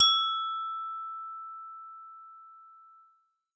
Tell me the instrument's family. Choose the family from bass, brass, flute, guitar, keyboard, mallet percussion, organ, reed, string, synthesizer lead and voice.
bass